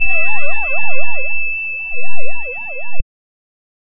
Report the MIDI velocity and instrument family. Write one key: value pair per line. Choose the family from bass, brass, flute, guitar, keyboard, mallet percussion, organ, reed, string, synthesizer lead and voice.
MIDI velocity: 25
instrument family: reed